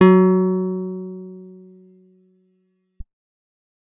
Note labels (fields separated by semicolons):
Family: guitar; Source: acoustic; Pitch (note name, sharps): F#3; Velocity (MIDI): 50